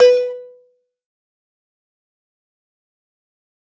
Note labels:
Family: mallet percussion; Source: acoustic; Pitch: B4; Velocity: 25; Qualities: distorted, fast decay, percussive, reverb

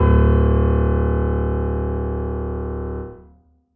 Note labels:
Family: keyboard; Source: acoustic; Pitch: D1; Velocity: 100; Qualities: reverb

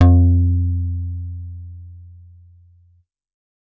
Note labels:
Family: bass; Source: synthesizer; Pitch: F2; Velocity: 50

